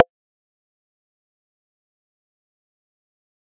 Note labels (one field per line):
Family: mallet percussion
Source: acoustic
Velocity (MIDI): 75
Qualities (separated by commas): fast decay, percussive